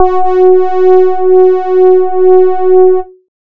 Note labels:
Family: bass; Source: synthesizer; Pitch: F#4; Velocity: 25; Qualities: distorted

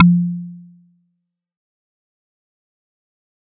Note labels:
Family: mallet percussion; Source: acoustic; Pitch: F3; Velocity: 127; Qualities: fast decay, percussive

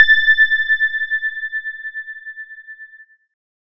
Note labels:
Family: keyboard; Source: electronic; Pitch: A6; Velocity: 50

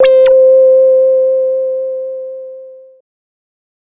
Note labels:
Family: bass; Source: synthesizer; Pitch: C5; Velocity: 127; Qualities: distorted

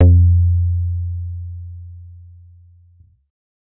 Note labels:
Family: bass; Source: synthesizer; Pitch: F2; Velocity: 100; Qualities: dark

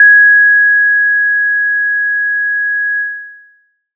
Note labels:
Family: mallet percussion; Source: acoustic; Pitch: G#6; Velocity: 25; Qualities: long release

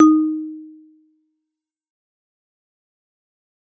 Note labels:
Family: mallet percussion; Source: acoustic; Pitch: D#4; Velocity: 127; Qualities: fast decay, percussive

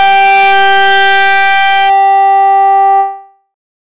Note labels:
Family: bass; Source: synthesizer; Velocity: 127; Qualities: bright, distorted

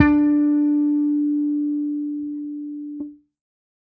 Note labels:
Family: bass; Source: electronic; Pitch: D4; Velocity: 100

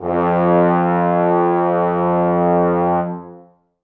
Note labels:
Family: brass; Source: acoustic; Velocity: 75; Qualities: long release, reverb

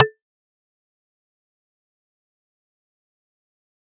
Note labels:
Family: mallet percussion; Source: electronic; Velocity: 100; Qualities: fast decay, percussive

